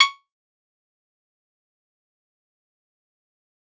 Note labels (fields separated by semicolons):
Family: guitar; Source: acoustic; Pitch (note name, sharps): C#6; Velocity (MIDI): 25; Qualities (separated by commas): fast decay, percussive